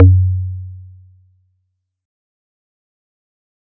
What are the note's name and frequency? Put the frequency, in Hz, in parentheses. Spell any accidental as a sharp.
F#2 (92.5 Hz)